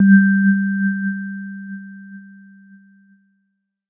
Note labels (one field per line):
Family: keyboard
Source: electronic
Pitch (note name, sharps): G3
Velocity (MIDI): 75